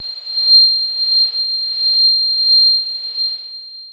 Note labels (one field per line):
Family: keyboard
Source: electronic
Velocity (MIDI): 25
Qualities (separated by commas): bright, long release